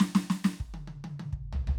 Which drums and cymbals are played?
hi-hat pedal, snare, high tom, floor tom and kick